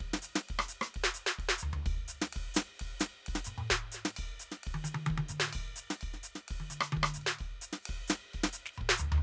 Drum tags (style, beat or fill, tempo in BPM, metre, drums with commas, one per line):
Dominican merengue
beat
130 BPM
4/4
ride, ride bell, hi-hat pedal, snare, cross-stick, high tom, mid tom, floor tom, kick